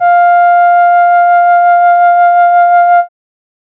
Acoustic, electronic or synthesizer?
synthesizer